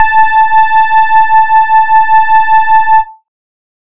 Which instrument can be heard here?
synthesizer bass